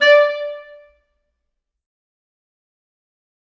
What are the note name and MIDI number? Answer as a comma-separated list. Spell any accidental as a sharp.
D5, 74